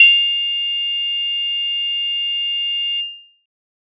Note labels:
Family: keyboard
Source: electronic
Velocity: 50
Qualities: bright

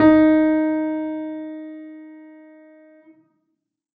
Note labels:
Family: keyboard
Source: acoustic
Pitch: D#4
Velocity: 75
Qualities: reverb

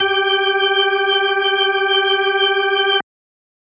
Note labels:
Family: organ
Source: electronic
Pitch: G4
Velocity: 100

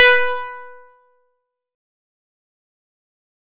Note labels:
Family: guitar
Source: acoustic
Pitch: B4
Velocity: 75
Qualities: distorted, fast decay, percussive

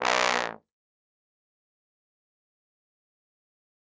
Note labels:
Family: brass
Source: acoustic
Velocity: 50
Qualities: bright, fast decay, reverb

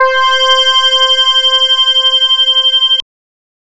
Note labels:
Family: bass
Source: synthesizer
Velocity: 127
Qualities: distorted, multiphonic

